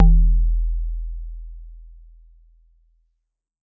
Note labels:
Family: mallet percussion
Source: acoustic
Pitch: E1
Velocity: 50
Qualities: dark

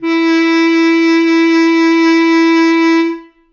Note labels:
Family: reed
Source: acoustic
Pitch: E4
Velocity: 127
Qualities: reverb

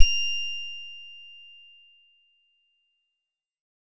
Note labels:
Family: guitar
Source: synthesizer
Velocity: 75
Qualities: bright

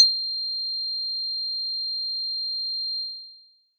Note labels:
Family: mallet percussion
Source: acoustic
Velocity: 50

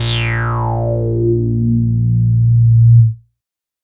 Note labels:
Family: bass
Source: synthesizer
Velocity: 50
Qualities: bright, distorted, non-linear envelope

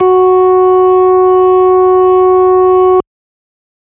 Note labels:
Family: organ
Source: electronic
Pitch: F#4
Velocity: 127

